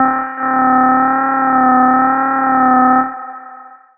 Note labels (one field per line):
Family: bass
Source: synthesizer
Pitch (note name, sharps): C4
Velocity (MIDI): 25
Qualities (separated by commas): long release, reverb